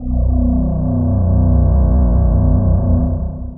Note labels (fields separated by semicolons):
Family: voice; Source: synthesizer; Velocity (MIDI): 50; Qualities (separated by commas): distorted, long release